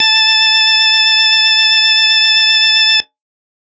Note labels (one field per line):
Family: organ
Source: electronic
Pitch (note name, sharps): A5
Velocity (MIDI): 75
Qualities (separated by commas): bright